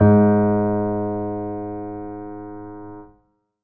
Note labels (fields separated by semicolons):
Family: keyboard; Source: acoustic; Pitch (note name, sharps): G#2; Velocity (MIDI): 50; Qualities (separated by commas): reverb